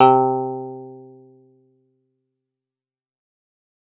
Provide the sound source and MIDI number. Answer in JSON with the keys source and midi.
{"source": "acoustic", "midi": 48}